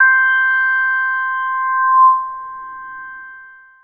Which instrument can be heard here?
synthesizer lead